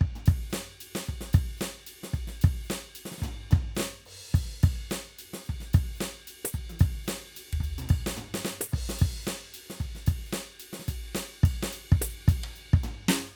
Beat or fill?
beat